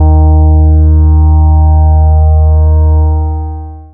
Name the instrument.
synthesizer bass